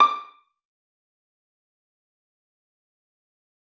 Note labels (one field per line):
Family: string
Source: acoustic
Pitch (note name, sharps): D6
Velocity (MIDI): 100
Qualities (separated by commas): fast decay, percussive, reverb